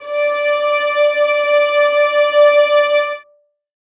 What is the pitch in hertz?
587.3 Hz